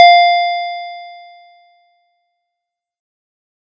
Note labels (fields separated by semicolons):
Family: keyboard; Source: electronic; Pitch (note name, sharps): F5; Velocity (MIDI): 100; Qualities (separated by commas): distorted, fast decay